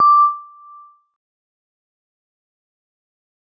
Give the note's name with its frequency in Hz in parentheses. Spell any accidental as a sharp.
D6 (1175 Hz)